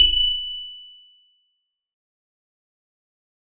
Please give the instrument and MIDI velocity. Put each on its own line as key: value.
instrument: acoustic guitar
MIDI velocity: 100